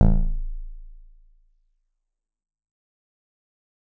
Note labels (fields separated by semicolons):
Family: guitar; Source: electronic; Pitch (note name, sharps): A0; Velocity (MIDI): 50; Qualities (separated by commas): dark, fast decay, reverb